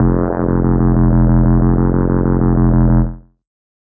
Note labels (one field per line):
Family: bass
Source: synthesizer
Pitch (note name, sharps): F1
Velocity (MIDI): 75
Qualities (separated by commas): distorted, tempo-synced